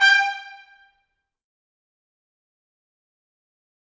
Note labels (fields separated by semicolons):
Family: brass; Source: acoustic; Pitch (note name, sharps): G5; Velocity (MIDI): 127; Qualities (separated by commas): bright, fast decay, percussive, reverb